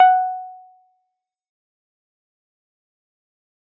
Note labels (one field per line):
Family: keyboard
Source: electronic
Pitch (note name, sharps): F#5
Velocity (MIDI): 50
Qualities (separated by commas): fast decay, percussive